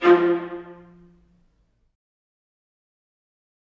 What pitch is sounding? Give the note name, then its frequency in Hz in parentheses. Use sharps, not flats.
F3 (174.6 Hz)